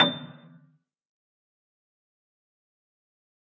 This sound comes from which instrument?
acoustic keyboard